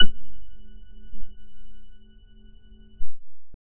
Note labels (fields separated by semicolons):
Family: bass; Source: synthesizer; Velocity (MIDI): 25; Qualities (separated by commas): long release